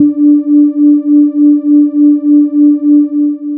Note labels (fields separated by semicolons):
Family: bass; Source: synthesizer; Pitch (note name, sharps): D4; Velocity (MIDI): 50; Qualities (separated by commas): long release